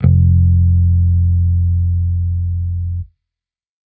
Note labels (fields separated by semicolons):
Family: bass; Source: electronic; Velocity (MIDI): 50